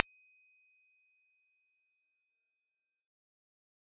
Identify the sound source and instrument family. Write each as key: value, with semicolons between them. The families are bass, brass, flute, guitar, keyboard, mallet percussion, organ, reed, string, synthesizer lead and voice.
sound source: synthesizer; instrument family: bass